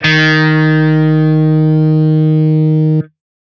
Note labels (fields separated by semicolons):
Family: guitar; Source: electronic; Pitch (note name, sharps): D#3; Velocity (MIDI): 75; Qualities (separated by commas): bright, distorted